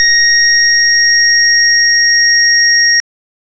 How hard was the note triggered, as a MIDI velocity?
50